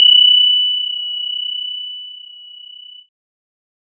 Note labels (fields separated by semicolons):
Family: keyboard; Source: electronic; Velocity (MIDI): 100; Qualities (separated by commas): bright, multiphonic